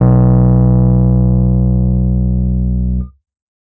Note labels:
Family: keyboard; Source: electronic; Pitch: B1; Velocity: 100; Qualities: distorted

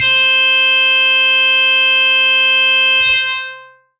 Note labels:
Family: guitar; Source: electronic; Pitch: C5; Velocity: 50; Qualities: bright, distorted, long release

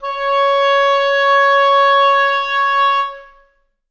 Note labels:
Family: reed; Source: acoustic; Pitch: C#5; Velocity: 75; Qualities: reverb

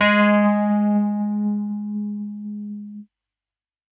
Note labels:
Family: keyboard; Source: electronic; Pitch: G#3; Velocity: 127

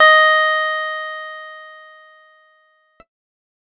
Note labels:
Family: keyboard; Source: electronic; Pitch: D#5; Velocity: 127; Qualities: bright

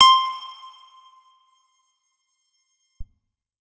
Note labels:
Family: guitar; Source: electronic; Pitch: C6; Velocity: 100; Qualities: bright, percussive, reverb

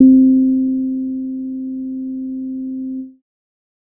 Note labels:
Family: bass; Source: synthesizer; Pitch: C4; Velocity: 75; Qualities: dark

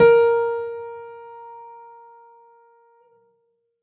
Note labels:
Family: keyboard; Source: acoustic; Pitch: A#4; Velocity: 127; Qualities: reverb

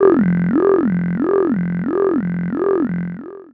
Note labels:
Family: voice; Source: synthesizer; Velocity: 75; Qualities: long release, non-linear envelope, tempo-synced

